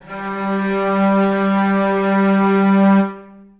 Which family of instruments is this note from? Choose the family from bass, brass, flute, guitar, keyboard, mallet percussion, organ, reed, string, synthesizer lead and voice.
string